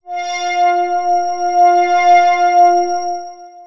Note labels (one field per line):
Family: synthesizer lead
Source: synthesizer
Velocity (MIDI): 75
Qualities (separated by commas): bright, long release, non-linear envelope